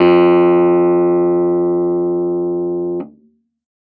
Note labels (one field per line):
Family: keyboard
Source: electronic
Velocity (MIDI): 50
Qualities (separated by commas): distorted